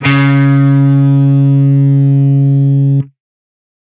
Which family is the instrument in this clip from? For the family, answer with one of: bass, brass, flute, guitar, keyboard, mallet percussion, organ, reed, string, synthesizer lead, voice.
guitar